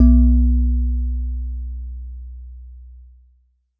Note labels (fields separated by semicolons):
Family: mallet percussion; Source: acoustic; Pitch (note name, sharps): B1; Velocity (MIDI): 25; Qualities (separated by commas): dark